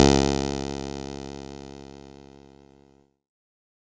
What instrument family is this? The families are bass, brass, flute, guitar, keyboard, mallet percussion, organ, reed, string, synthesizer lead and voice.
keyboard